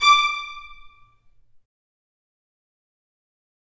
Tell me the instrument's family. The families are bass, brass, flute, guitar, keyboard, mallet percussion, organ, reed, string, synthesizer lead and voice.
string